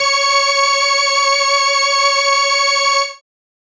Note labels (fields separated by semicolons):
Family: keyboard; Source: synthesizer; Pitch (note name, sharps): C#5; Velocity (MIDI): 50; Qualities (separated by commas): bright